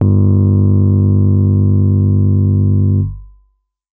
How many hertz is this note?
49 Hz